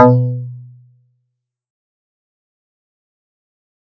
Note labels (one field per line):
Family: guitar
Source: synthesizer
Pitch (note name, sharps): B2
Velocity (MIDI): 127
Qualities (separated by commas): dark, fast decay, percussive